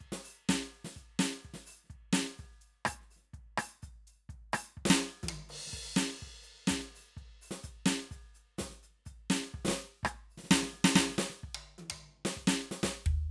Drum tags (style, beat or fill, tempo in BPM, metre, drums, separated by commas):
reggae, beat, 126 BPM, 4/4, crash, closed hi-hat, open hi-hat, hi-hat pedal, percussion, snare, cross-stick, high tom, mid tom, kick